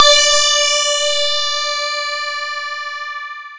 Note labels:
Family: mallet percussion; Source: electronic; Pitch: D5; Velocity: 100; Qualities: bright, distorted, long release, non-linear envelope

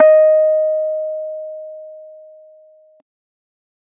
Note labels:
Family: keyboard; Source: electronic; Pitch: D#5; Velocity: 50

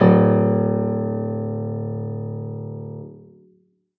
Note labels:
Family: keyboard; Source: acoustic; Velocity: 100; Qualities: reverb

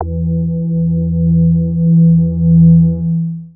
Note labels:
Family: bass; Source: synthesizer; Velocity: 25; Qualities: dark, long release, multiphonic

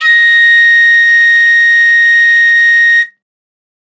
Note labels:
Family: flute; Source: acoustic; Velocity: 75; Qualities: bright

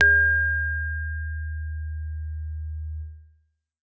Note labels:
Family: keyboard; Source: acoustic; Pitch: D#2; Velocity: 100

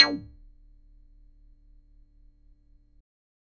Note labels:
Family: bass; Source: synthesizer; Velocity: 50; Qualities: percussive

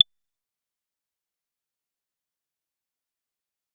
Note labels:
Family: bass; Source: synthesizer; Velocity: 100; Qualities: fast decay, percussive

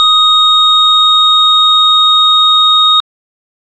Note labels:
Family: organ; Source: electronic; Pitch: D#6; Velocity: 50; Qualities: bright

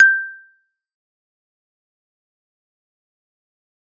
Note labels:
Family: keyboard; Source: electronic; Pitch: G6; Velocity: 50; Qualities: fast decay, percussive

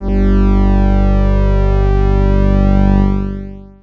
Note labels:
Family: organ; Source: electronic; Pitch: G1; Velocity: 75; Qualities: distorted, long release

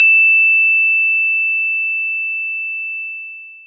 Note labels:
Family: mallet percussion; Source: acoustic; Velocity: 50; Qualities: bright, distorted, long release

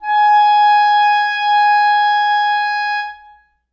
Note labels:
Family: reed; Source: acoustic; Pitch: G#5; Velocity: 127; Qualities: reverb

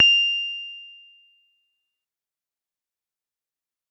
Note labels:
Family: keyboard; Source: electronic; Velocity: 25; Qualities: bright, fast decay

